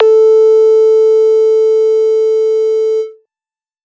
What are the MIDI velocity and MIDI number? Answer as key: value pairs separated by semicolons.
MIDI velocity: 50; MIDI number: 69